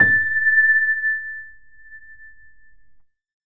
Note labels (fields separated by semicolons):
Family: keyboard; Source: electronic; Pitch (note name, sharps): A6; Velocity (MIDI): 25